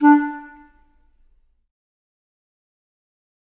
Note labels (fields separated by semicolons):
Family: reed; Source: acoustic; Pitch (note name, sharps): D4; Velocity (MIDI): 25; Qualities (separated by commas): fast decay, percussive, reverb